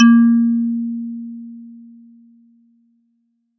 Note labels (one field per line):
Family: mallet percussion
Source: acoustic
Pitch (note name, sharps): A#3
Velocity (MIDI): 50